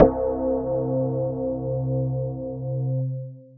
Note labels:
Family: mallet percussion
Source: electronic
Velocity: 75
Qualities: long release

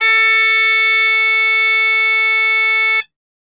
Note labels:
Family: flute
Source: acoustic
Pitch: A4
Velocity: 50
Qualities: bright, reverb

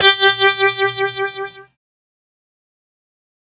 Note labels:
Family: keyboard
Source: synthesizer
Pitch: G4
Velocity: 50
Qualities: distorted, fast decay

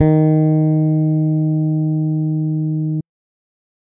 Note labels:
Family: bass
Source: electronic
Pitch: D#3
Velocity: 75

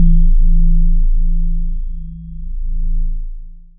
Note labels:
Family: voice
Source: synthesizer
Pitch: A0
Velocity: 25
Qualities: dark, long release

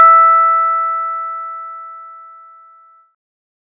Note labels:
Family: bass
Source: synthesizer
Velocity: 50

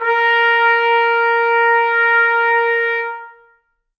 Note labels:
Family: brass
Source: acoustic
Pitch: A#4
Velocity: 75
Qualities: reverb

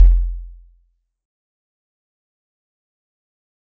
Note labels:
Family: mallet percussion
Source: acoustic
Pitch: F1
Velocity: 50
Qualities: fast decay, percussive

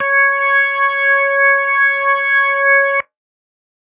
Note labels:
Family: organ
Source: electronic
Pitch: C#5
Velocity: 75

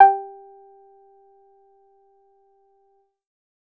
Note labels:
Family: bass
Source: synthesizer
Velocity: 50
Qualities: percussive

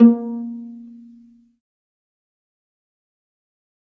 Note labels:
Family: string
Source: acoustic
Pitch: A#3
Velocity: 75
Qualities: dark, fast decay, reverb

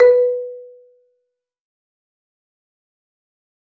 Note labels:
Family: mallet percussion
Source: acoustic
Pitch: B4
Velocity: 100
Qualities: dark, fast decay, percussive, reverb

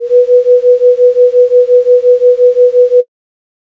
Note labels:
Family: flute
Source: synthesizer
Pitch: B4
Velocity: 25

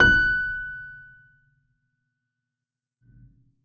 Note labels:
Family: keyboard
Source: acoustic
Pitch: F#6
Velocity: 100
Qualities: reverb

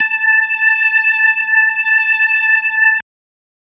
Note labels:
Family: organ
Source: electronic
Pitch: A5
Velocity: 127

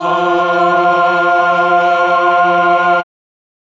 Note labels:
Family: voice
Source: electronic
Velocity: 127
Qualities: reverb

